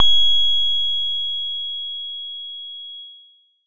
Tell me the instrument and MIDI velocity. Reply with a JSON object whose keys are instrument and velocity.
{"instrument": "synthesizer bass", "velocity": 25}